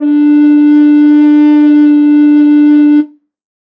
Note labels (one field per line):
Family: flute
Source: acoustic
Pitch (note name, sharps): D4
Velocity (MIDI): 50